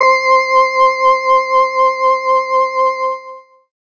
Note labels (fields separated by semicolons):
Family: organ; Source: electronic; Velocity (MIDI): 100; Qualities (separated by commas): distorted, long release